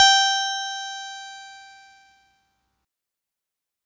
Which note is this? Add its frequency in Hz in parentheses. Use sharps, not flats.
G5 (784 Hz)